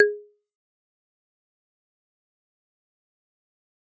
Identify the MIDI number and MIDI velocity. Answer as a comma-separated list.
68, 127